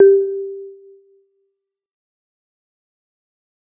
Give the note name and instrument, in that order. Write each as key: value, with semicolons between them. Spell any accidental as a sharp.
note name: G4; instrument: acoustic mallet percussion instrument